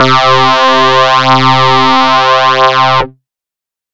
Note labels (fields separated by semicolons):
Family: bass; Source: synthesizer; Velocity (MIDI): 127; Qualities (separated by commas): bright, distorted